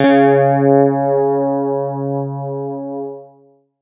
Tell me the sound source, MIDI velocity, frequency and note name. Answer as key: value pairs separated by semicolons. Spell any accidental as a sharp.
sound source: electronic; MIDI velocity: 100; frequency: 138.6 Hz; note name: C#3